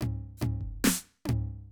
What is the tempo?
140 BPM